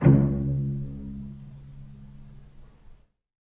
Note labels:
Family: string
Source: acoustic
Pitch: C#2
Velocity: 25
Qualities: dark, reverb

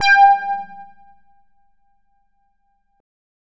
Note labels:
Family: bass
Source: synthesizer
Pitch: G5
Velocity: 100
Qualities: bright, distorted

